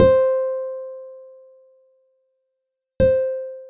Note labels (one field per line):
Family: guitar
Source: acoustic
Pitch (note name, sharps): C5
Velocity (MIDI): 100